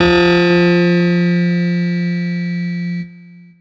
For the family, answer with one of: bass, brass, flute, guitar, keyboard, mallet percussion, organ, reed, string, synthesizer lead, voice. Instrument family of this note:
keyboard